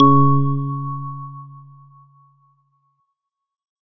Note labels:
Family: organ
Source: electronic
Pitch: C#3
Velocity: 50

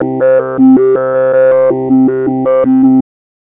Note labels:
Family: bass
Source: synthesizer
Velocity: 127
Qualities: tempo-synced

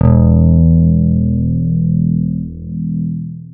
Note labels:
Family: guitar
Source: electronic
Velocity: 25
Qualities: long release

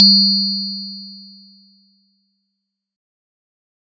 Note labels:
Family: mallet percussion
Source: acoustic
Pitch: G3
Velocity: 100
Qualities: bright, fast decay

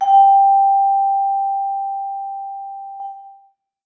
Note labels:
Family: mallet percussion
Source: acoustic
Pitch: G5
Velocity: 75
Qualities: reverb

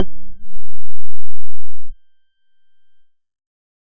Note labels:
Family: bass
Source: synthesizer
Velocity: 25

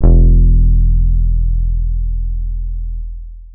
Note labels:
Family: guitar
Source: electronic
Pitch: E1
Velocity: 25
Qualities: long release

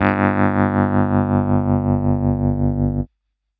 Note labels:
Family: keyboard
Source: electronic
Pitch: G1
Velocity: 127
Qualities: distorted

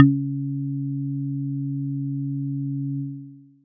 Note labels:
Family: mallet percussion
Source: acoustic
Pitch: C#3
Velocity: 50

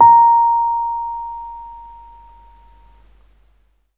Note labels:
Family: keyboard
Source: electronic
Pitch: A#5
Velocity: 25

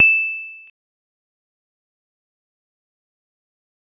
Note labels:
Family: mallet percussion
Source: acoustic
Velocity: 25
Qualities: bright, fast decay, percussive

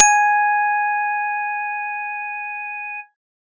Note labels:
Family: organ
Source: electronic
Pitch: G#5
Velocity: 100

